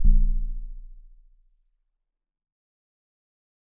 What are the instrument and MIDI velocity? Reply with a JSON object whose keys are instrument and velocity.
{"instrument": "acoustic mallet percussion instrument", "velocity": 100}